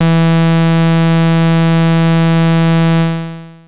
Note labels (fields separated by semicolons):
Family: bass; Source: synthesizer; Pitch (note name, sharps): E3; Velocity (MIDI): 50; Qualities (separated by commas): bright, distorted, long release